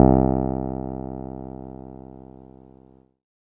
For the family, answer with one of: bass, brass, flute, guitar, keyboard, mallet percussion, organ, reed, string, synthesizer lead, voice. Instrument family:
keyboard